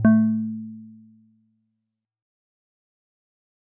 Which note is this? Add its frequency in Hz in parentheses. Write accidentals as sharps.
A3 (220 Hz)